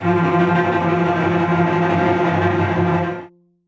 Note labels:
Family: string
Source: acoustic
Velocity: 100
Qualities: bright, non-linear envelope, reverb

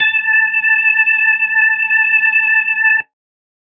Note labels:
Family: organ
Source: electronic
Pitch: A5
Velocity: 127

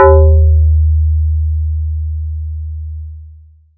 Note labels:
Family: mallet percussion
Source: electronic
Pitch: D#2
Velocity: 100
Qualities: long release, multiphonic

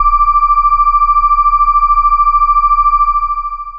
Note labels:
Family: bass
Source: synthesizer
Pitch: D6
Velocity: 25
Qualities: long release

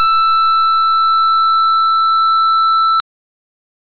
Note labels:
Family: organ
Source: electronic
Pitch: E6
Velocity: 25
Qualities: bright

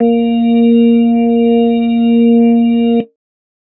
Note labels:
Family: organ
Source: electronic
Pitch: A#3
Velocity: 75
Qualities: dark

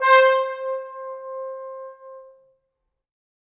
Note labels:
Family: brass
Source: acoustic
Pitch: C5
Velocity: 100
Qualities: bright, reverb

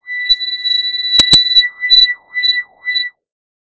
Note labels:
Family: bass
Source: synthesizer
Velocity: 50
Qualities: distorted, non-linear envelope

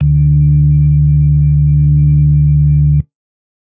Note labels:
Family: organ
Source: electronic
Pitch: D2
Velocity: 100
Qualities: dark

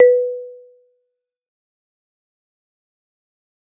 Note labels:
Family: mallet percussion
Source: acoustic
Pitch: B4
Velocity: 25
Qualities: fast decay, percussive

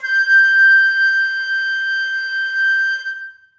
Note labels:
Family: flute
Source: acoustic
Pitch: G6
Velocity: 127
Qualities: reverb

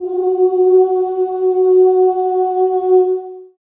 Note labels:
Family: voice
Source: acoustic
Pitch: F#4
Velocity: 75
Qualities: long release, reverb

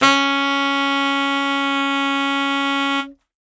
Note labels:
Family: reed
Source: acoustic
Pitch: C#4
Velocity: 50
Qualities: bright

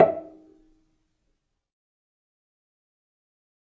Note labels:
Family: string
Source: acoustic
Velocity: 75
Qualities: fast decay, percussive, reverb

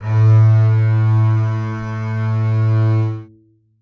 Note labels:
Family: string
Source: acoustic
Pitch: A2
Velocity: 127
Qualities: reverb

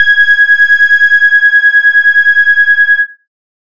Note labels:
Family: bass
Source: synthesizer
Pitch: G#6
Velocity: 25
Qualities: distorted

